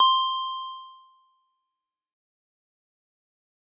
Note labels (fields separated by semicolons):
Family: mallet percussion; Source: acoustic; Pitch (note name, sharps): C6; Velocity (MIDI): 100; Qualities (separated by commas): bright, fast decay